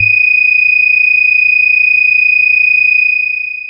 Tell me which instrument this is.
synthesizer bass